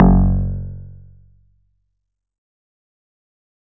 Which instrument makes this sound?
acoustic guitar